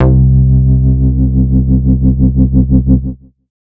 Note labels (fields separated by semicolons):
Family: bass; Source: synthesizer; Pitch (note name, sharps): C2; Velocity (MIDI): 127; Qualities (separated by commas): distorted